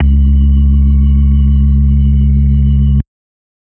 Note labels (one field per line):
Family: organ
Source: electronic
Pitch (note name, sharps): C#2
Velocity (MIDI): 127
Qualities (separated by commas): dark